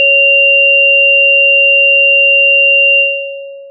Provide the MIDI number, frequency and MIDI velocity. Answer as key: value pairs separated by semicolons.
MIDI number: 73; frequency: 554.4 Hz; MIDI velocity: 100